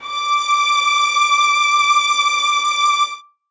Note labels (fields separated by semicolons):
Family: string; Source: acoustic; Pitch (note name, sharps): D6; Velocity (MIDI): 75; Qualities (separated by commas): reverb